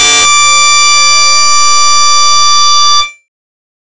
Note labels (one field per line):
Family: bass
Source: synthesizer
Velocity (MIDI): 75